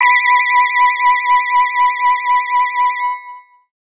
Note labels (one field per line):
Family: organ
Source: electronic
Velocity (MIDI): 100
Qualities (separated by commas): distorted